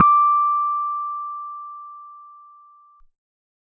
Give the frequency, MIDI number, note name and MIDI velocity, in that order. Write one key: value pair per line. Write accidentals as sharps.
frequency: 1175 Hz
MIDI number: 86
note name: D6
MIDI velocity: 100